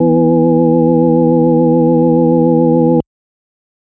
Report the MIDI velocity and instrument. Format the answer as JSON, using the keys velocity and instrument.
{"velocity": 100, "instrument": "electronic organ"}